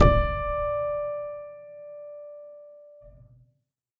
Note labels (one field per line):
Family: keyboard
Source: acoustic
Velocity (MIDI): 75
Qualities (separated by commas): reverb